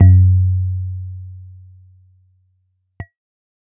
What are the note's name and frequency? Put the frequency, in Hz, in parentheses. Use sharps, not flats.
F#2 (92.5 Hz)